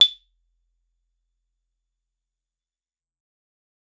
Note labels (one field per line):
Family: guitar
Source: acoustic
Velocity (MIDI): 100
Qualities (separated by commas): fast decay, percussive